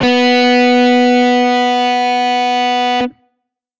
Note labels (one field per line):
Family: guitar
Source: electronic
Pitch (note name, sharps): B3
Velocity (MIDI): 100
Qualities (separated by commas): bright, distorted